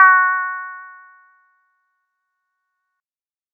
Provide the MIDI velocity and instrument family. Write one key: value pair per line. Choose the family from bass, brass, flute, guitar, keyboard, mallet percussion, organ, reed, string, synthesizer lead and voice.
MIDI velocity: 25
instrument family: guitar